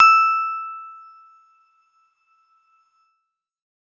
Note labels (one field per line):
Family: keyboard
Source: electronic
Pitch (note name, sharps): E6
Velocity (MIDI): 127